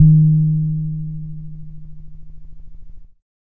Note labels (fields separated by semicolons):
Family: keyboard; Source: electronic; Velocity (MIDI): 50; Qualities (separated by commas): dark